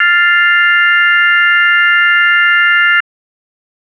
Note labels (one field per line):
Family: organ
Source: electronic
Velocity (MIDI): 75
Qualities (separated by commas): bright